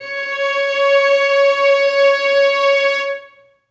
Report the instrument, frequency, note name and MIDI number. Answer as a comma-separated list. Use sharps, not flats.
acoustic string instrument, 554.4 Hz, C#5, 73